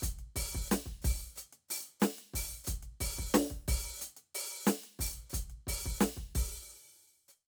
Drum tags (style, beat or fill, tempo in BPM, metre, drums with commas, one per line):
hip-hop
beat
90 BPM
4/4
closed hi-hat, open hi-hat, hi-hat pedal, snare, kick